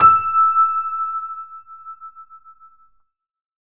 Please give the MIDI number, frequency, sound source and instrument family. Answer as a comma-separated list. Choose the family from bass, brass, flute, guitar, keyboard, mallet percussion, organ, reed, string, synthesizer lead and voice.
88, 1319 Hz, electronic, keyboard